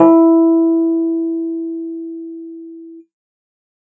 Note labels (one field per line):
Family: keyboard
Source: electronic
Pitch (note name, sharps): E4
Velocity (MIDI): 75